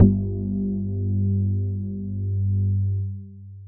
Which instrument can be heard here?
electronic mallet percussion instrument